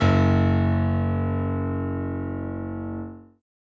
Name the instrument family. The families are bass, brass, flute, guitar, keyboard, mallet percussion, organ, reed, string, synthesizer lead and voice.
keyboard